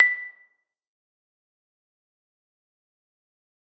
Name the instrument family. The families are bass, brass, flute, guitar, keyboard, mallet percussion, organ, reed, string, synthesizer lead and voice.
mallet percussion